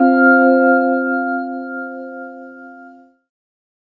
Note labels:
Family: keyboard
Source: synthesizer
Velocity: 50

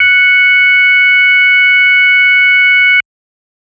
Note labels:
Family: organ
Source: electronic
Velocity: 127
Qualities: bright

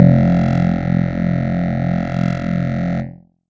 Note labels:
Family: keyboard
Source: electronic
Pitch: F1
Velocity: 127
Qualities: bright, distorted, multiphonic

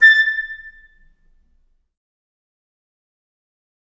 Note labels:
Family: flute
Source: acoustic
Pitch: A6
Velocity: 100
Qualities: fast decay, percussive, reverb

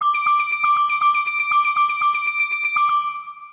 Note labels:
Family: mallet percussion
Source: synthesizer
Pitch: D6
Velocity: 75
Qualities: long release, multiphonic, tempo-synced

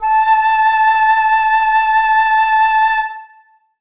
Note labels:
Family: flute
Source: acoustic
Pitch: A5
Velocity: 75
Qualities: reverb

